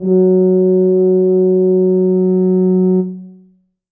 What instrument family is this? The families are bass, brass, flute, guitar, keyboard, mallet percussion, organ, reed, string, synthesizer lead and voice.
brass